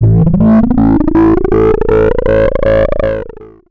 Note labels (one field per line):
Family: bass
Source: synthesizer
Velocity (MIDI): 100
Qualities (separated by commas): distorted, long release, multiphonic, tempo-synced